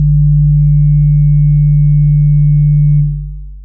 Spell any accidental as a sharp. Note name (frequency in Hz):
G1 (49 Hz)